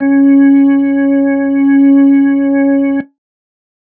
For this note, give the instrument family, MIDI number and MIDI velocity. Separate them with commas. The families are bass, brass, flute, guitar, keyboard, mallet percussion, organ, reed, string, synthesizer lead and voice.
organ, 61, 100